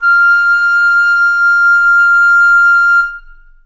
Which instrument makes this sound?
acoustic flute